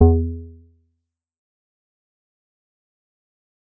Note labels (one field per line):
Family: bass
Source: synthesizer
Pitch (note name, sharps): E2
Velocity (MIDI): 75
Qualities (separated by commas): dark, fast decay, percussive